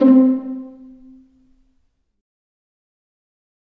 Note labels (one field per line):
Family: string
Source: acoustic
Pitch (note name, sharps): C4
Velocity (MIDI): 75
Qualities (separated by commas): dark, fast decay, reverb